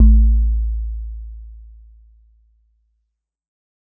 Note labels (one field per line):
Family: mallet percussion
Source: acoustic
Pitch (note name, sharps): A1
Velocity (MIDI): 100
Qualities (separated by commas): dark